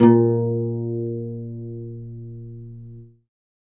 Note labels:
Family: guitar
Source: acoustic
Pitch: A#2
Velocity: 50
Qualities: reverb

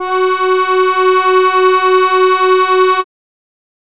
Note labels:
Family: keyboard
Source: acoustic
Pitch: F#4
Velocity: 25

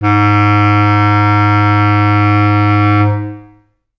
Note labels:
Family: reed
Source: acoustic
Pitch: G#2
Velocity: 100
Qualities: long release, reverb

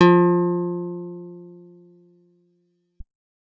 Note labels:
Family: guitar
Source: acoustic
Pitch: F3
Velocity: 75

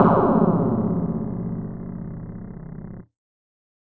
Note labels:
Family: mallet percussion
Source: electronic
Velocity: 25

